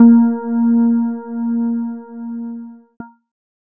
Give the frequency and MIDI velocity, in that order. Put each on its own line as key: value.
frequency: 233.1 Hz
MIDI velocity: 25